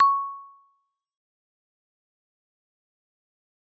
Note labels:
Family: mallet percussion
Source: acoustic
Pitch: C#6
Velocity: 100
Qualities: fast decay, percussive

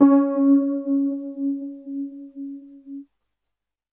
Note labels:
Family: keyboard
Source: electronic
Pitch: C#4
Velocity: 75

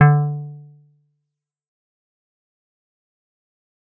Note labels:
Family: bass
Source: synthesizer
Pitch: D3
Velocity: 127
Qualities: dark, fast decay, percussive

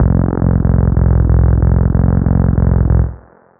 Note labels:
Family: bass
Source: synthesizer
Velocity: 50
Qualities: reverb

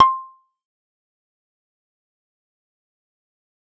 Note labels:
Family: bass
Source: synthesizer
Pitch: C6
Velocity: 100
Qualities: fast decay, percussive

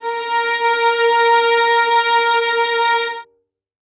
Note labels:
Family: string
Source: acoustic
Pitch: A#4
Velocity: 127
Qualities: reverb

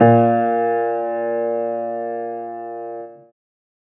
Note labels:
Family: keyboard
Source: acoustic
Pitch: A#2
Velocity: 127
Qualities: reverb

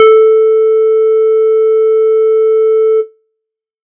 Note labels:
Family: bass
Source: synthesizer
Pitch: A4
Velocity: 127

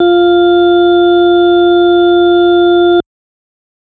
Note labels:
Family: organ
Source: electronic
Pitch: F4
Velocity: 25

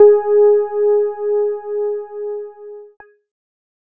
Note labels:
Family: keyboard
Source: electronic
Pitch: G#4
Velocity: 25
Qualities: distorted

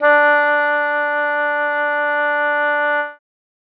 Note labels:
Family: reed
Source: acoustic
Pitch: D4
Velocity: 75

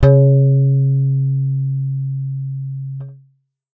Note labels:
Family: bass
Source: synthesizer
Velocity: 100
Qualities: dark

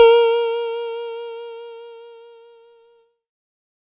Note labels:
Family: keyboard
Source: electronic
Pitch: A#4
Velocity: 100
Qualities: bright

